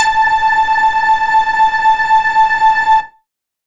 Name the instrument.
synthesizer bass